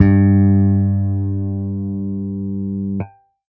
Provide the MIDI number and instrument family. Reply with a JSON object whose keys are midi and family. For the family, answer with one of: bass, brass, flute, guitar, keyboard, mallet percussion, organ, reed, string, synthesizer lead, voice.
{"midi": 43, "family": "bass"}